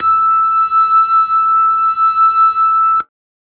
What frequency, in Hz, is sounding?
1319 Hz